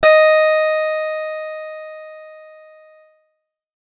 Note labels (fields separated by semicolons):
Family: guitar; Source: acoustic; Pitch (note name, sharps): D#5; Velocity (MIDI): 25; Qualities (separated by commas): bright, distorted